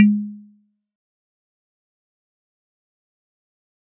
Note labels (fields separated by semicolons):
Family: mallet percussion; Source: acoustic; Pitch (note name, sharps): G#3; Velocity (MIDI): 50; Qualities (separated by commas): fast decay, percussive